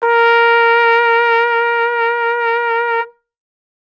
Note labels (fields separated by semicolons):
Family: brass; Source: acoustic; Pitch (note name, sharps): A#4; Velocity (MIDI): 75